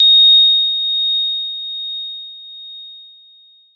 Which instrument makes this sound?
electronic keyboard